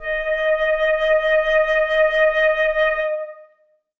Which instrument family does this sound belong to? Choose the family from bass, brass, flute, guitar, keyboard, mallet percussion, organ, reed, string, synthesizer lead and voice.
flute